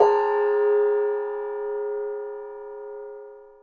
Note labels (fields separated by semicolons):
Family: mallet percussion; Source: acoustic; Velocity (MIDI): 100